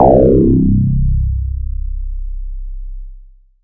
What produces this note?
synthesizer bass